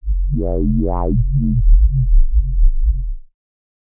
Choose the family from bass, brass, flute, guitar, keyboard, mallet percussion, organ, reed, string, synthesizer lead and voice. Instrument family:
bass